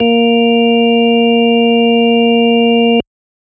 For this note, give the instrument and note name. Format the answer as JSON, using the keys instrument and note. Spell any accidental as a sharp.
{"instrument": "electronic organ", "note": "A#3"}